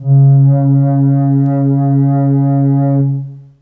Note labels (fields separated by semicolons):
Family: flute; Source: acoustic; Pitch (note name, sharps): C#3; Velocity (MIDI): 50; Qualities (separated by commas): long release, reverb